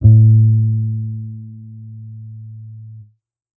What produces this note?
electronic bass